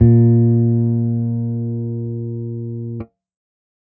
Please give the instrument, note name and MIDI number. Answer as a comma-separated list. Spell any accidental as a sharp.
electronic bass, A#2, 46